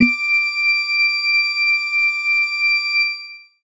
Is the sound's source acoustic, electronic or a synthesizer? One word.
electronic